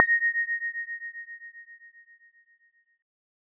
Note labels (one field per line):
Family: keyboard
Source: electronic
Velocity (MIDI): 25